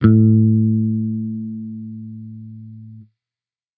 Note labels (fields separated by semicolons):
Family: bass; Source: electronic; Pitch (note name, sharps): A2; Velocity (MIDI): 50